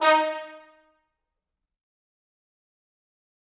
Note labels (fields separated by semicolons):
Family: brass; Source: acoustic; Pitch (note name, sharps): D#4; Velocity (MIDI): 127; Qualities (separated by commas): bright, fast decay, percussive, reverb